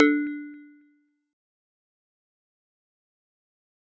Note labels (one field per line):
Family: mallet percussion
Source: acoustic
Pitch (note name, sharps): D4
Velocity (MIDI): 50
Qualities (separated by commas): fast decay, percussive